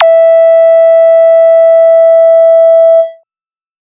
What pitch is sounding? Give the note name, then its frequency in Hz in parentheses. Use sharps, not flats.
E5 (659.3 Hz)